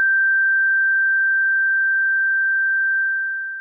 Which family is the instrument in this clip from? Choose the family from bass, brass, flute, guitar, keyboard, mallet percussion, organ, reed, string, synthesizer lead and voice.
synthesizer lead